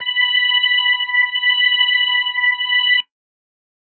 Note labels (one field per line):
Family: organ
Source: electronic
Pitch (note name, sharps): B5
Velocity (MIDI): 75